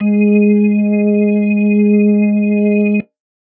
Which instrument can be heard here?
electronic organ